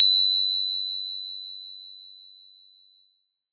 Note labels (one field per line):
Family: mallet percussion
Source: acoustic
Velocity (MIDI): 100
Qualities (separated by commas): bright